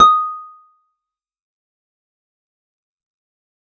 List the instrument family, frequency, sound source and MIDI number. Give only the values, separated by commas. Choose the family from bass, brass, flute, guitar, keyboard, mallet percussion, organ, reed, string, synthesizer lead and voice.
guitar, 1245 Hz, acoustic, 87